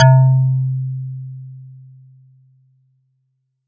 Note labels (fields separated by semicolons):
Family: mallet percussion; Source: acoustic; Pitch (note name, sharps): C3; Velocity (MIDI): 75